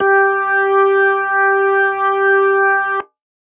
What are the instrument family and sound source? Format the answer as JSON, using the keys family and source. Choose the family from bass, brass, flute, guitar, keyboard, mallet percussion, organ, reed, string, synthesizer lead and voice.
{"family": "organ", "source": "electronic"}